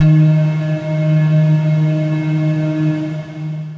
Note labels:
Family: guitar; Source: electronic; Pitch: D#3; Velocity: 25; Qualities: long release

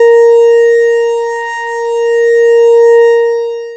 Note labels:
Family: bass; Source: synthesizer; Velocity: 127; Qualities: bright, distorted, long release

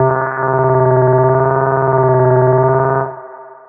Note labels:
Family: bass; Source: synthesizer; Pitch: C3; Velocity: 127; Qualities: long release, reverb

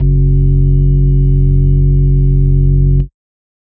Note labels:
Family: organ; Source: electronic; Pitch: F#1; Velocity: 75; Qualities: dark

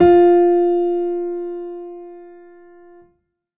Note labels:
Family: keyboard; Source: acoustic; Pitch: F4; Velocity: 75; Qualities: reverb

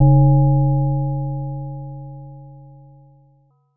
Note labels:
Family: mallet percussion; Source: synthesizer; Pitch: C#3; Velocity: 75; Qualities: multiphonic

